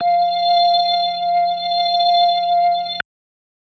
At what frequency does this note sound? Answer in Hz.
698.5 Hz